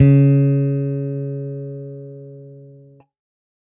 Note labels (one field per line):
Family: bass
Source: electronic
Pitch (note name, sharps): C#3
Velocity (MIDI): 50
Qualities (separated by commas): dark